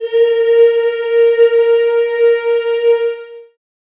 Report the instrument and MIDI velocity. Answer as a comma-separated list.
acoustic voice, 75